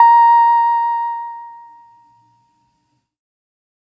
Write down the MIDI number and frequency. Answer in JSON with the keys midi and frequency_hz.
{"midi": 82, "frequency_hz": 932.3}